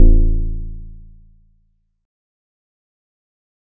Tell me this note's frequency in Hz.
27.5 Hz